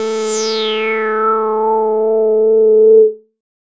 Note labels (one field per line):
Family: bass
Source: synthesizer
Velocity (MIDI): 50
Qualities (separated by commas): bright, distorted, non-linear envelope